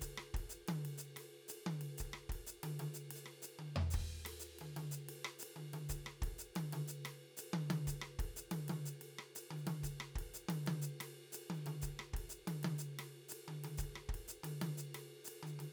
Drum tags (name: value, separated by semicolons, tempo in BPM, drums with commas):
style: Afro-Cuban bembé; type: beat; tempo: 122 BPM; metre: 4/4; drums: crash, ride, hi-hat pedal, cross-stick, high tom, floor tom, kick